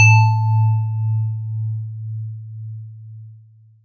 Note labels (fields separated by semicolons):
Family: mallet percussion; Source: acoustic; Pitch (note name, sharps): A2; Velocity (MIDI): 100; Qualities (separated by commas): long release